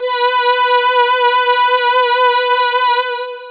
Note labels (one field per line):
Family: voice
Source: synthesizer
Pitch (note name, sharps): B4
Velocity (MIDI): 75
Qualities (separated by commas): distorted, long release